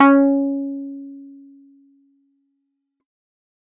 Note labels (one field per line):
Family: keyboard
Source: electronic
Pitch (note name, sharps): C#4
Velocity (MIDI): 50